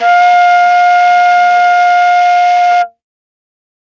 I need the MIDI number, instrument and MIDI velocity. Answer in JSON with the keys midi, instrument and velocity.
{"midi": 77, "instrument": "acoustic flute", "velocity": 100}